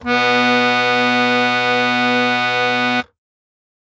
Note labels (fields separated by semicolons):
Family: keyboard; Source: acoustic; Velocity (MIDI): 127; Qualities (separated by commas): bright